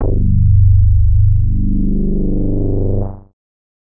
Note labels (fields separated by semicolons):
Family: bass; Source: synthesizer; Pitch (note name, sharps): G0; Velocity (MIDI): 75; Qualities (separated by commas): distorted, multiphonic